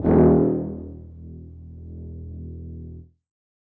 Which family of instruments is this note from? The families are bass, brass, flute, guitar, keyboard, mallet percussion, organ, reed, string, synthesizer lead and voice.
brass